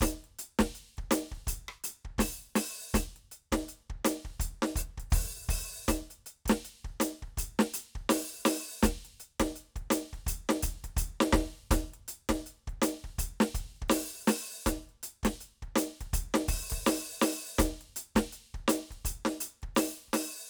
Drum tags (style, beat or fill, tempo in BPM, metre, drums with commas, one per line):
New Orleans funk
beat
82 BPM
4/4
closed hi-hat, open hi-hat, hi-hat pedal, snare, cross-stick, kick